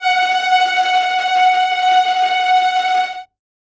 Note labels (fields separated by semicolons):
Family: string; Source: acoustic; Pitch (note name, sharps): F#5; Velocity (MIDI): 127; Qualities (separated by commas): bright, non-linear envelope, reverb